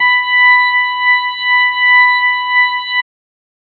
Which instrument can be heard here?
electronic organ